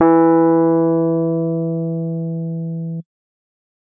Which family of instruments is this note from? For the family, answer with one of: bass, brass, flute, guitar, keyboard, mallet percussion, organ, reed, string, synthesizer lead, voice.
keyboard